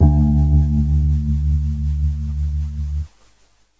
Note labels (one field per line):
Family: keyboard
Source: electronic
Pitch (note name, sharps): D2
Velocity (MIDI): 25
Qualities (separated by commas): dark